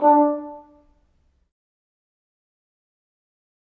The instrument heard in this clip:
acoustic brass instrument